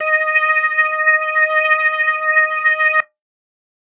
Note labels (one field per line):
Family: organ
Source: electronic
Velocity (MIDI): 25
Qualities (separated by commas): distorted